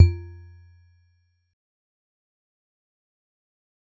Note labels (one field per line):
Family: mallet percussion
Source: acoustic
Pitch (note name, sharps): F2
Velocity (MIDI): 25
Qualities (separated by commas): fast decay, percussive